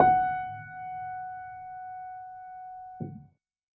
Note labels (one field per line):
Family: keyboard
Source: acoustic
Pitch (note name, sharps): F#5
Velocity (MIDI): 25